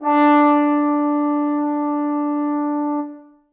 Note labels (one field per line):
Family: brass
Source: acoustic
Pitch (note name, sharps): D4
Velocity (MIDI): 127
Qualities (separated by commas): bright, reverb